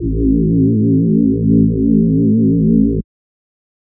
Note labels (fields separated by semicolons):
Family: voice; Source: synthesizer; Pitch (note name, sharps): A1; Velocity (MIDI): 50